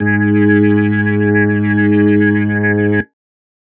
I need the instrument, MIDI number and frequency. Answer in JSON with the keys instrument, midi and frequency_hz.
{"instrument": "electronic keyboard", "midi": 44, "frequency_hz": 103.8}